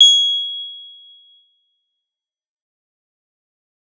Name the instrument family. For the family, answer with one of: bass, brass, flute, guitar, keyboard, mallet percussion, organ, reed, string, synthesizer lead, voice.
bass